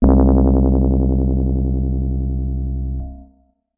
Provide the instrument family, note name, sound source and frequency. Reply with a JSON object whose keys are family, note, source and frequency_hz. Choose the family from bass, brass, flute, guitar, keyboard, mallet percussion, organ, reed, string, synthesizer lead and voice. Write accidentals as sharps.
{"family": "keyboard", "note": "C2", "source": "electronic", "frequency_hz": 65.41}